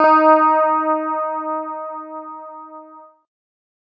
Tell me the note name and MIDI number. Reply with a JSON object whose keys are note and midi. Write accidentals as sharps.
{"note": "D#4", "midi": 63}